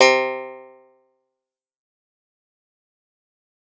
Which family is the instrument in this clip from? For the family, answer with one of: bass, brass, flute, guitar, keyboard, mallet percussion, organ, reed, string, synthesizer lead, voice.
guitar